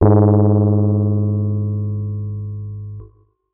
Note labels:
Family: keyboard; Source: electronic; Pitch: G#2; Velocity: 50; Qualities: distorted

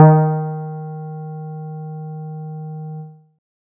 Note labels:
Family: guitar; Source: synthesizer; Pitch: D#3; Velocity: 100; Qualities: dark

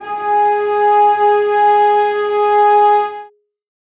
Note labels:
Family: string; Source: acoustic; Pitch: G#4; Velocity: 25; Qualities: reverb

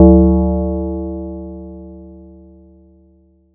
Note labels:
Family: mallet percussion; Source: acoustic; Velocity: 50; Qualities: multiphonic

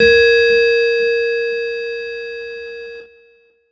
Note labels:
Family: keyboard; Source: electronic; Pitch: A#4; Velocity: 50; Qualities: bright, distorted

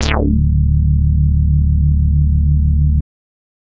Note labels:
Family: bass; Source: synthesizer; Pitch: D1; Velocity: 25; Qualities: distorted

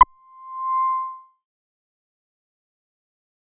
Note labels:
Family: bass; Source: synthesizer; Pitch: C6; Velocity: 75; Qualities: fast decay

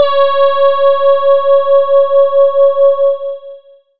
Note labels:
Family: voice; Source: synthesizer; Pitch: C#5; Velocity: 25; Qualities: long release

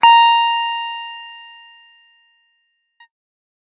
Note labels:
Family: guitar; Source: electronic; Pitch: A#5; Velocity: 75; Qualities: distorted

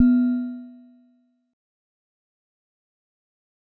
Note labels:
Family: mallet percussion; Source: acoustic; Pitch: B3; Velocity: 25; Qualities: dark, fast decay

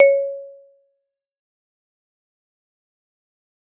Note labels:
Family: mallet percussion; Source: acoustic; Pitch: C#5; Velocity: 127; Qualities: fast decay, percussive

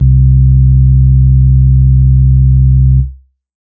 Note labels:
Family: organ; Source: electronic; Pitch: C2; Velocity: 75; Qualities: dark

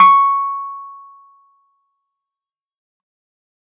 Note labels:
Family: keyboard; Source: electronic; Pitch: C#6; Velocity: 100; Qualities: fast decay

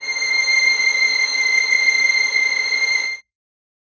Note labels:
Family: string; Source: acoustic; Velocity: 75; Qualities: reverb

